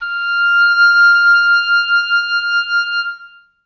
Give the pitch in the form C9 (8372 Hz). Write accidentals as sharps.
F6 (1397 Hz)